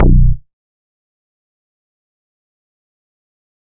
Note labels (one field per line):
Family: bass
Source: synthesizer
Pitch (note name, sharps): B0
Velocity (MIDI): 50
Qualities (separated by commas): fast decay, percussive